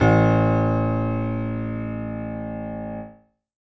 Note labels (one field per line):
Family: keyboard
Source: acoustic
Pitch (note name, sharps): A1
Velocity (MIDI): 127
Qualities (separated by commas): reverb